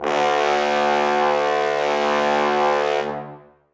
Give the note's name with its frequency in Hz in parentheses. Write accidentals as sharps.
D2 (73.42 Hz)